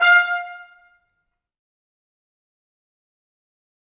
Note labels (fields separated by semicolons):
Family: brass; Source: acoustic; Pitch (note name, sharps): F5; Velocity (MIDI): 75; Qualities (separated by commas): fast decay, percussive, reverb